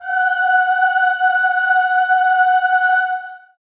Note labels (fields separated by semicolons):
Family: voice; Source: acoustic; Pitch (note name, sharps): F#5; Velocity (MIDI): 127; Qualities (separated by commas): reverb